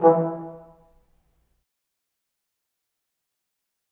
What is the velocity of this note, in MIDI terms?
50